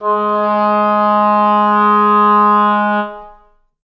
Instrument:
acoustic reed instrument